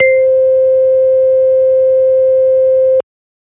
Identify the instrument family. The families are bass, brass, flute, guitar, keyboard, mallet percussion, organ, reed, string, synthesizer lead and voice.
organ